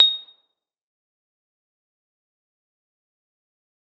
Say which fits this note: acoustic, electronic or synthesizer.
acoustic